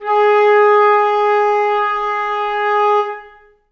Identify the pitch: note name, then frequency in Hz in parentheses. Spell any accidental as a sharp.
G#4 (415.3 Hz)